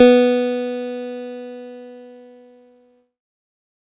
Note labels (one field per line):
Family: keyboard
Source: electronic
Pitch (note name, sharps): B3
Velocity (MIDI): 50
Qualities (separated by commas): bright, distorted